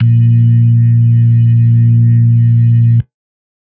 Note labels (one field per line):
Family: organ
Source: electronic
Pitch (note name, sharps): A#2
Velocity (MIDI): 100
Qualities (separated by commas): dark